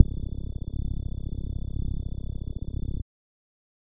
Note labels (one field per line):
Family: bass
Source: synthesizer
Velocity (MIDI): 75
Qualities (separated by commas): dark